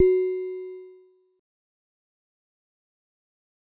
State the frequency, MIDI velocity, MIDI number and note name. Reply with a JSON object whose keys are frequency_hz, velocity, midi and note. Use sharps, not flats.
{"frequency_hz": 370, "velocity": 25, "midi": 66, "note": "F#4"}